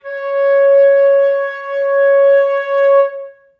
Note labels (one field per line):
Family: flute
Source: acoustic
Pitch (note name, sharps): C#5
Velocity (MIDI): 50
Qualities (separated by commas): reverb